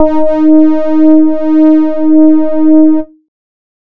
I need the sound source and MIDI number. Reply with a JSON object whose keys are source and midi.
{"source": "synthesizer", "midi": 63}